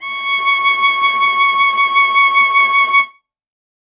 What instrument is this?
acoustic string instrument